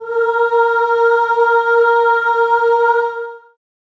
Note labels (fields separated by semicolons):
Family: voice; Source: acoustic; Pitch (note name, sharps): A#4; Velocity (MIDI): 25; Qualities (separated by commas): reverb